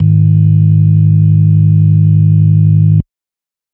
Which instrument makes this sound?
electronic organ